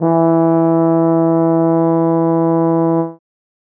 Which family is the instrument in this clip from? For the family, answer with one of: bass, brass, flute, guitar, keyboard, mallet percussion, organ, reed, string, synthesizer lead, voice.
brass